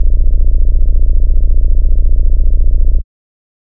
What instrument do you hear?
synthesizer bass